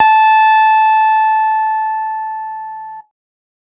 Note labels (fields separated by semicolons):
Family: guitar; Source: electronic; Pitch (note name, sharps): A5; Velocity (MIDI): 25; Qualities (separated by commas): distorted